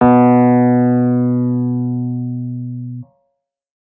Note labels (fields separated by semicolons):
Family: keyboard; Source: electronic; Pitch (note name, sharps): B2; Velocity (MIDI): 100